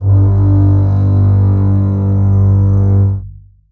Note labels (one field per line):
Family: string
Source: acoustic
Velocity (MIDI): 50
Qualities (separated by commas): long release, reverb